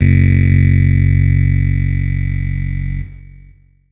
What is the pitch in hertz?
46.25 Hz